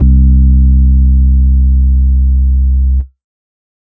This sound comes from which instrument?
electronic keyboard